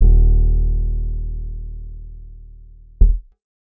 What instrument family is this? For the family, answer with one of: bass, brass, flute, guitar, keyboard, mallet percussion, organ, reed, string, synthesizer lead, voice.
guitar